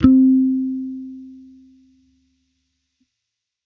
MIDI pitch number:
60